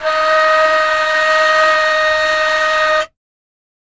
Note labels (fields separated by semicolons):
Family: flute; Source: acoustic; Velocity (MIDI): 100; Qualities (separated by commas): multiphonic